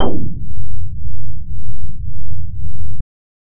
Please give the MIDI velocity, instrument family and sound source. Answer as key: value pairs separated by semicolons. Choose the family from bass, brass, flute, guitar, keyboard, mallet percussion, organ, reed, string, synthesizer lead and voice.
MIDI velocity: 50; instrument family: bass; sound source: synthesizer